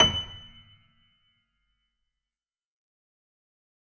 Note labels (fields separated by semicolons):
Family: keyboard; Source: acoustic; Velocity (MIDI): 100; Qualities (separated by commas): fast decay, percussive